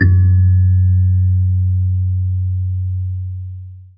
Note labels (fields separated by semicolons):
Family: mallet percussion; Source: acoustic; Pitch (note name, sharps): F#2; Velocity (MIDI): 100; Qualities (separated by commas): dark, long release, reverb